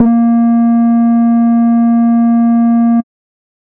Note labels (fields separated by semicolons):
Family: bass; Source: synthesizer; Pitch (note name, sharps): A#3; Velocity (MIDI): 100; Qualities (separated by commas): dark, distorted, tempo-synced